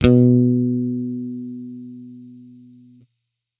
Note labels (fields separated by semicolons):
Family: bass; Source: electronic; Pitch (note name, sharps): B2; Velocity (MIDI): 100; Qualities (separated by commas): distorted